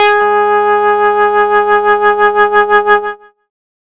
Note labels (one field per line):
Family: bass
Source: synthesizer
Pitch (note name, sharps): G#4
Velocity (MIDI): 100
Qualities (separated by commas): distorted